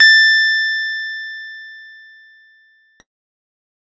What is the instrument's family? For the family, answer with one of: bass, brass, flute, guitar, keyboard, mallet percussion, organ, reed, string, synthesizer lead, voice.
keyboard